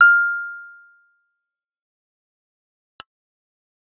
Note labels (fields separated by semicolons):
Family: bass; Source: synthesizer; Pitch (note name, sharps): F6; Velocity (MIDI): 127; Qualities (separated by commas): fast decay, percussive